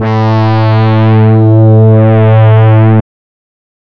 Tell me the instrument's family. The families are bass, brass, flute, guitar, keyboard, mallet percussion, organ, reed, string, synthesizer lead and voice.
reed